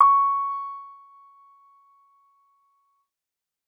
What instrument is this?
electronic keyboard